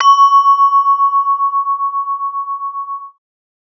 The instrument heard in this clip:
acoustic mallet percussion instrument